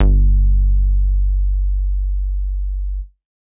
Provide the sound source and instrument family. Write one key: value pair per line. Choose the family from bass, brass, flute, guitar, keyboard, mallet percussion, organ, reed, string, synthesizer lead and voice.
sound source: synthesizer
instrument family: bass